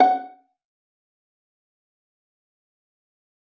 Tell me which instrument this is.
acoustic string instrument